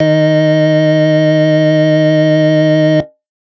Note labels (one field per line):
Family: organ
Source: electronic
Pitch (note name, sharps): D#3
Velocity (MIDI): 25